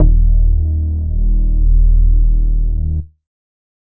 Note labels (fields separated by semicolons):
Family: bass; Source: synthesizer; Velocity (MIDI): 100